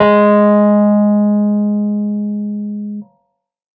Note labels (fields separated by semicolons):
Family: keyboard; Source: electronic; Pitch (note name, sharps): G#3; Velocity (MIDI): 127